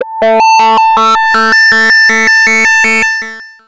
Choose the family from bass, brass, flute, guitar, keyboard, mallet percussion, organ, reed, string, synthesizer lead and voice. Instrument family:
bass